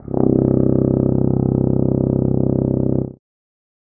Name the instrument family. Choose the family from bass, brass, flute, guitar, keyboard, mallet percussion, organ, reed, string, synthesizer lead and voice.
brass